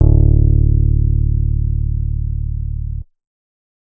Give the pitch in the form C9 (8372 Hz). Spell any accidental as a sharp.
D1 (36.71 Hz)